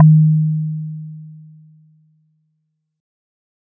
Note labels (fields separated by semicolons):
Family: mallet percussion; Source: acoustic; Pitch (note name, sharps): D#3; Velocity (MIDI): 50